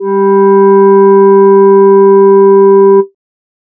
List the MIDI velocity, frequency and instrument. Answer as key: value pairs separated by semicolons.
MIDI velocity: 127; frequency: 196 Hz; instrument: synthesizer voice